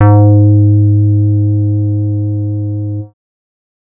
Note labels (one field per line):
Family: bass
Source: synthesizer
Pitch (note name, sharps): G#2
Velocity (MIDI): 50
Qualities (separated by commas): dark